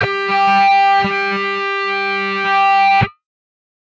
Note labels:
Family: guitar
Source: synthesizer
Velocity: 50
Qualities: distorted

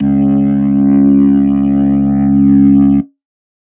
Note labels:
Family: organ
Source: electronic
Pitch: C#2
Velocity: 100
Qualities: distorted

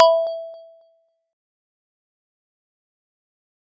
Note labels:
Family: mallet percussion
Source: acoustic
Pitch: E5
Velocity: 75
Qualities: fast decay, percussive

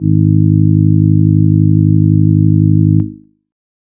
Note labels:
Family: reed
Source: synthesizer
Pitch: G#1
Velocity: 127

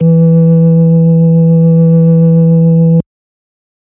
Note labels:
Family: organ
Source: electronic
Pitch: E3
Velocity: 75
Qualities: distorted

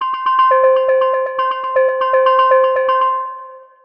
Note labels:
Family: mallet percussion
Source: synthesizer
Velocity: 100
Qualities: long release, multiphonic, percussive, tempo-synced

